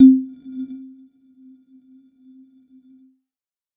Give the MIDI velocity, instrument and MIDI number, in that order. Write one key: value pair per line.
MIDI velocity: 50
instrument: electronic mallet percussion instrument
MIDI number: 60